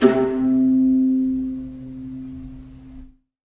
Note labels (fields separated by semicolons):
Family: string; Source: acoustic; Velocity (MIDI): 25; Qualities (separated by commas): dark, reverb